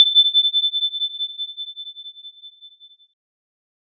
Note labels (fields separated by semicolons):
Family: keyboard; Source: synthesizer; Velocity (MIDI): 100; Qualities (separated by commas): bright